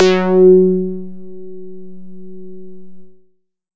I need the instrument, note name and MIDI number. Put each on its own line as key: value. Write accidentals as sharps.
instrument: synthesizer bass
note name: F#3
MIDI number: 54